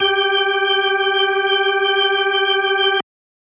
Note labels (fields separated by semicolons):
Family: organ; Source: electronic; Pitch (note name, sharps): G4; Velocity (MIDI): 127